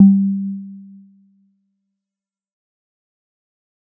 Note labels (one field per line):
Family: mallet percussion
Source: acoustic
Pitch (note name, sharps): G3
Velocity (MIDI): 25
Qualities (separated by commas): fast decay